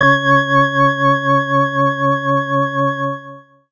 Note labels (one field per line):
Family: organ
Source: electronic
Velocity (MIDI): 127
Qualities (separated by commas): distorted